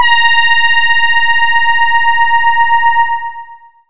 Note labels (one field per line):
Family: voice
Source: synthesizer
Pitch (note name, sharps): A#5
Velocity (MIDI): 50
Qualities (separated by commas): long release